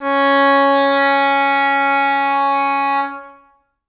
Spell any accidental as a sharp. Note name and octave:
C#4